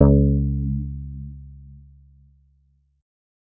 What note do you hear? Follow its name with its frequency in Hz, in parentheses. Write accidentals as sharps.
C#2 (69.3 Hz)